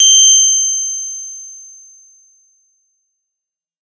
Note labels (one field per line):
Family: guitar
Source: synthesizer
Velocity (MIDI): 127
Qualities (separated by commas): bright